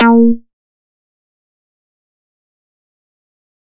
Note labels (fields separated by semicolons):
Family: bass; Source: synthesizer; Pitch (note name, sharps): A#3; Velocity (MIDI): 75; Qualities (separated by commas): fast decay, percussive